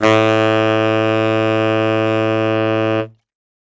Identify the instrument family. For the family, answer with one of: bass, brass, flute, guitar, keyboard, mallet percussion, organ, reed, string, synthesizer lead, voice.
reed